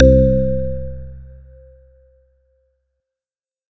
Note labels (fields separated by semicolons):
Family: organ; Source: electronic; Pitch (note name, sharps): C2; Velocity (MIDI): 127